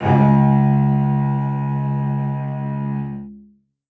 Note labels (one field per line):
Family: string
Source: acoustic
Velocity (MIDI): 127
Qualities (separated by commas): reverb